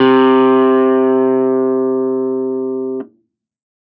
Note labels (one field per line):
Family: keyboard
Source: electronic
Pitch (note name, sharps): C3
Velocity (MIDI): 75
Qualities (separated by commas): distorted